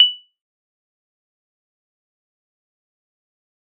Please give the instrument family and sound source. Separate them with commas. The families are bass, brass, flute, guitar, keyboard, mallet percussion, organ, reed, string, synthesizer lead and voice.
mallet percussion, acoustic